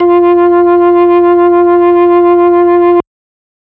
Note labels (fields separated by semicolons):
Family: organ; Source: electronic; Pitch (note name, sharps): F4; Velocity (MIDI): 75; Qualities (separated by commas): distorted